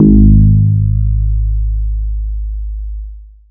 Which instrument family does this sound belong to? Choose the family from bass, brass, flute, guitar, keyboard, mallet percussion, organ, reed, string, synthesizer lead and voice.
bass